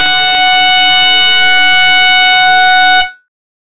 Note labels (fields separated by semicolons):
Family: bass; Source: synthesizer; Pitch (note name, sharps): F#5; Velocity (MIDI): 100; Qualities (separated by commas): bright, distorted